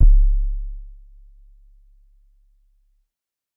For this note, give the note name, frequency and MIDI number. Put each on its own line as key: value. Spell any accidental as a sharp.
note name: C#1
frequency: 34.65 Hz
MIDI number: 25